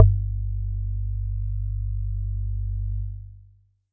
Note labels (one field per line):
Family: mallet percussion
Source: acoustic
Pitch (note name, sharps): G1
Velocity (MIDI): 50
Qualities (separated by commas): dark